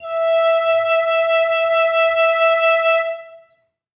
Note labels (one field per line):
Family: flute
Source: acoustic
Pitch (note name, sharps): E5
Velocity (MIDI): 50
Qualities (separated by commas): reverb